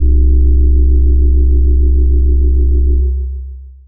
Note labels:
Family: mallet percussion; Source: electronic; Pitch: C0; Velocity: 25; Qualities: long release

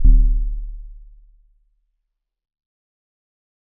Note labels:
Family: mallet percussion; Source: acoustic; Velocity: 75; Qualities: dark, fast decay, multiphonic

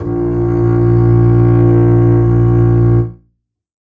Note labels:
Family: string; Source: acoustic; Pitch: A#1; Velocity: 25; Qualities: reverb

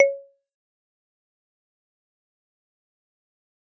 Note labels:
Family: mallet percussion; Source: acoustic; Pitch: C#5; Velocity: 50; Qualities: fast decay, percussive

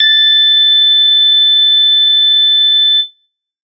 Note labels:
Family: bass; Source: synthesizer; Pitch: A6; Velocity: 25

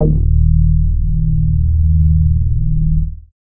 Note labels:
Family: bass; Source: synthesizer; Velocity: 25; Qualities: distorted

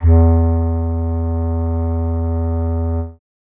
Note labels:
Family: reed; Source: acoustic; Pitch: E2; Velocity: 75; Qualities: dark

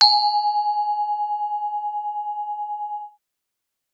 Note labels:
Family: mallet percussion; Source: acoustic; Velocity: 127

